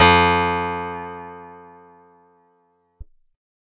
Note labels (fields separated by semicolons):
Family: guitar; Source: acoustic; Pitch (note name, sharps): F2; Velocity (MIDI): 100